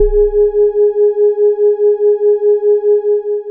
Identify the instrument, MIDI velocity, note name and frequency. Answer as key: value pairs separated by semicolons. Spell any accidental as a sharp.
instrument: synthesizer bass; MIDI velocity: 25; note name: G#4; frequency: 415.3 Hz